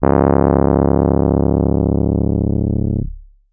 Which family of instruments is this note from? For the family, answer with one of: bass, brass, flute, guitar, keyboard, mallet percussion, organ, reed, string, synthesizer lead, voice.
keyboard